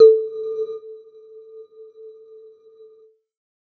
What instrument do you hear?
electronic mallet percussion instrument